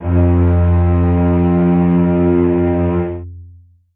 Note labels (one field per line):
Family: string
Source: acoustic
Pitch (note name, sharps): F2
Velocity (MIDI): 25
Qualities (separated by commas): long release, reverb